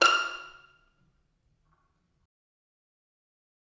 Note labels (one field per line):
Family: string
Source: acoustic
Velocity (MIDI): 127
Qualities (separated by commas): fast decay, percussive, reverb